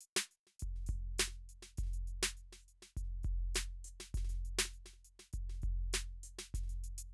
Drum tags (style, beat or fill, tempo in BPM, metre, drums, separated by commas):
Brazilian, beat, 101 BPM, 4/4, closed hi-hat, open hi-hat, hi-hat pedal, snare, kick